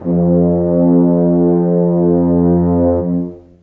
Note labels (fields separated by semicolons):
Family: brass; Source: acoustic; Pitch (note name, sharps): F2; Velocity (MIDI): 25; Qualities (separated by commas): long release, reverb